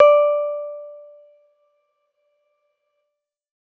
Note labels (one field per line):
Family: keyboard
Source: electronic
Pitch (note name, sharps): D5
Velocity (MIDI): 100